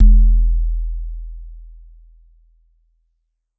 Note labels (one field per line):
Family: mallet percussion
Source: acoustic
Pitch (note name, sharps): E1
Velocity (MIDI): 100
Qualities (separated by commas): dark, non-linear envelope